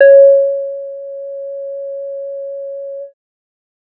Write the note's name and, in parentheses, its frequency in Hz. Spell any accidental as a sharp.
C#5 (554.4 Hz)